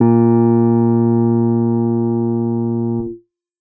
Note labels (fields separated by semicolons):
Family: guitar; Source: electronic; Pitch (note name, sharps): A#2; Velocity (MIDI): 50; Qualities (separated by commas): reverb